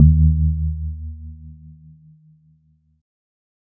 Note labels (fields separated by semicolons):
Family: keyboard; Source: electronic; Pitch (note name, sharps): D#2; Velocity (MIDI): 50; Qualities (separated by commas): dark